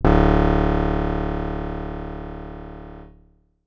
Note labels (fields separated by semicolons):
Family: guitar; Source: acoustic; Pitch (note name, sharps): D1; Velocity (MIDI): 75; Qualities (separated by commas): bright, distorted